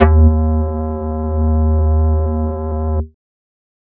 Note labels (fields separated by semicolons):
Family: flute; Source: synthesizer; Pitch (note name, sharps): D#2; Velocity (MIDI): 127